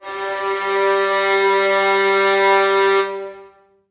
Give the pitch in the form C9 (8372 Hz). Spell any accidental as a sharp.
G3 (196 Hz)